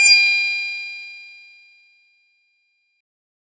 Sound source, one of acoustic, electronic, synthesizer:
synthesizer